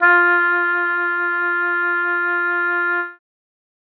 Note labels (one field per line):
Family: reed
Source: acoustic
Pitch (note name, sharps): F4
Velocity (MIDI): 75